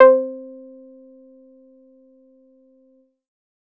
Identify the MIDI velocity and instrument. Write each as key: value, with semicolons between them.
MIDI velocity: 75; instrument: synthesizer bass